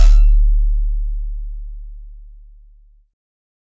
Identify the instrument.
synthesizer keyboard